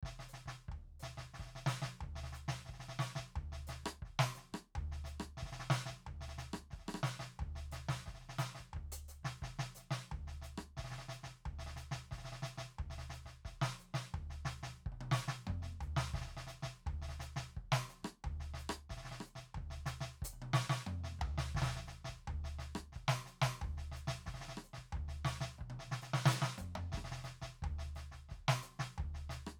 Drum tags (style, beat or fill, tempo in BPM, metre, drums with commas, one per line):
samba
beat
89 BPM
4/4
closed hi-hat, hi-hat pedal, snare, cross-stick, high tom, mid tom, floor tom, kick